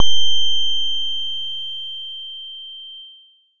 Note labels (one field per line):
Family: bass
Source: synthesizer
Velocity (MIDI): 75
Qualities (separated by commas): distorted